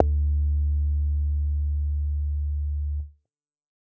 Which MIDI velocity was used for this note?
50